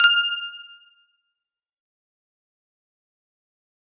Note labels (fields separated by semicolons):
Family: guitar; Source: electronic; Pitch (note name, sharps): F6; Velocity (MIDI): 127; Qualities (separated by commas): fast decay